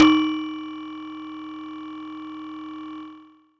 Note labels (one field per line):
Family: mallet percussion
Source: acoustic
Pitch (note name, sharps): D#4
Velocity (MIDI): 127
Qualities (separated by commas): distorted